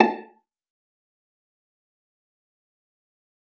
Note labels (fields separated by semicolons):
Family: string; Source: acoustic; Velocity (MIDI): 25; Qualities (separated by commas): fast decay, percussive, reverb